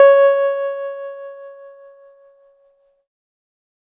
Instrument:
electronic keyboard